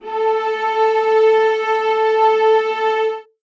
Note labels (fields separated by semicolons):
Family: string; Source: acoustic; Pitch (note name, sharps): A4; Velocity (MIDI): 50; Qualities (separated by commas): reverb